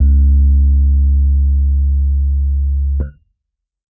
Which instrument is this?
electronic keyboard